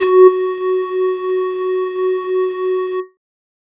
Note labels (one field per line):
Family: flute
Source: synthesizer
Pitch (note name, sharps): F#4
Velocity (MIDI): 50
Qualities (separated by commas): distorted